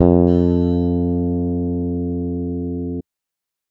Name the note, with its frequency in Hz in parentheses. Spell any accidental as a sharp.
F2 (87.31 Hz)